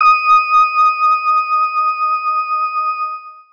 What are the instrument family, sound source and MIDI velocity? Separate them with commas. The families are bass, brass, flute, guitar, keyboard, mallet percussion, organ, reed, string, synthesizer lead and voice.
organ, electronic, 75